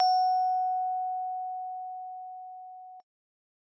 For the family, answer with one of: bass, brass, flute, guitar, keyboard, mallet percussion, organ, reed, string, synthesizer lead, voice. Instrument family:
keyboard